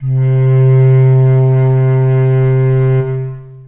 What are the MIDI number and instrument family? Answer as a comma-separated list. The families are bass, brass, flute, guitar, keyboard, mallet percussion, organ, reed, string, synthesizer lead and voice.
48, reed